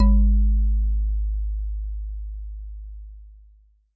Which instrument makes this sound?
acoustic mallet percussion instrument